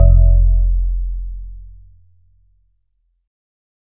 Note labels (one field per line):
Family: keyboard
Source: electronic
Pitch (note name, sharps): F1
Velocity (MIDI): 100